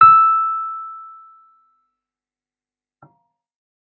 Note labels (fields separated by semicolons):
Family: keyboard; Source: electronic; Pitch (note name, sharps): E6; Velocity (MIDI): 75; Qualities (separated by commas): fast decay